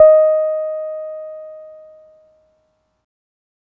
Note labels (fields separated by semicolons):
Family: keyboard; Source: electronic; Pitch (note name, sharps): D#5; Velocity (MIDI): 127; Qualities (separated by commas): dark